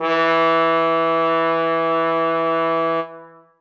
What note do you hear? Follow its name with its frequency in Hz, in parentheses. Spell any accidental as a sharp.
E3 (164.8 Hz)